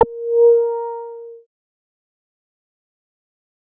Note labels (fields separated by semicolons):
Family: bass; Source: synthesizer; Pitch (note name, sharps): A#4; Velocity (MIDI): 50; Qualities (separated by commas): distorted, fast decay